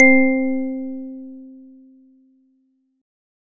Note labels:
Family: organ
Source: electronic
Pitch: C4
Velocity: 127

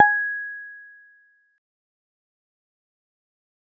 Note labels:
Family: guitar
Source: synthesizer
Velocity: 25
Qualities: fast decay

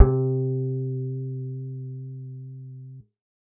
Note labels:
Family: bass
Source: synthesizer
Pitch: C3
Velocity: 100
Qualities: dark, reverb

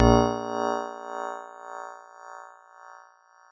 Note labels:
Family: keyboard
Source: electronic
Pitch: A#1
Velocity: 127

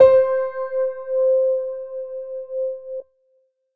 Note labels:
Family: keyboard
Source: electronic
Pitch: C5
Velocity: 75

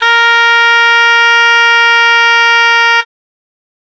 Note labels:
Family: reed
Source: acoustic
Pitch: A#4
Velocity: 50

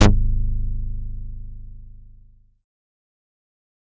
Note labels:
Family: bass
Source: synthesizer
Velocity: 100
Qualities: distorted, fast decay

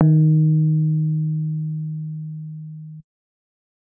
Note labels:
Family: keyboard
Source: electronic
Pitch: D#3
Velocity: 50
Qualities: dark

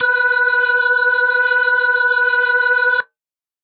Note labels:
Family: organ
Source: electronic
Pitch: B4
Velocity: 100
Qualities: bright

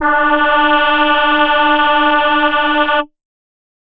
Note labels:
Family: voice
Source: synthesizer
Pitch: D4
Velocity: 50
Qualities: multiphonic

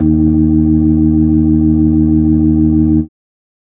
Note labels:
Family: organ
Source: electronic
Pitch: D#2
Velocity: 100

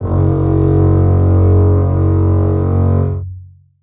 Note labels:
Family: string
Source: acoustic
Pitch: F#1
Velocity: 127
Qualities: long release, reverb

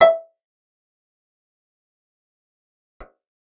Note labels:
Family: guitar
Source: acoustic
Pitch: E5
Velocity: 100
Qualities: fast decay, percussive, reverb

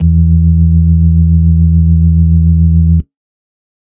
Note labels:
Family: organ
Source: electronic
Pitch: E2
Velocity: 50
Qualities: dark

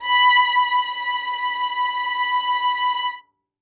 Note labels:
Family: string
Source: acoustic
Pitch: B5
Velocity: 127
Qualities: reverb

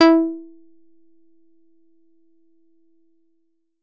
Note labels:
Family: guitar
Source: synthesizer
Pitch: E4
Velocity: 75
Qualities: percussive

